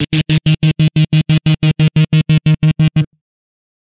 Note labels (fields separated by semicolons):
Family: guitar; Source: electronic; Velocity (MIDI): 127; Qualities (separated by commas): bright, distorted, tempo-synced